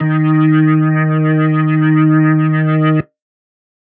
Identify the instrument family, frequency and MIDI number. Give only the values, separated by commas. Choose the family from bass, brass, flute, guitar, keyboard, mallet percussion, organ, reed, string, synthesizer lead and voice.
organ, 155.6 Hz, 51